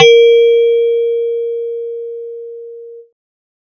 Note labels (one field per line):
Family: bass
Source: synthesizer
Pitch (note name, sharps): A#4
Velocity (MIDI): 25